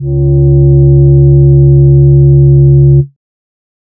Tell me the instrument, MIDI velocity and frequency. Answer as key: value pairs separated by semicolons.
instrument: synthesizer voice; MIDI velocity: 75; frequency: 69.3 Hz